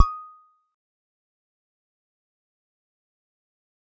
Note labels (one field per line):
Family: guitar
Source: electronic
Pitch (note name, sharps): D#6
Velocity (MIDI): 25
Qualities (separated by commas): fast decay, percussive, reverb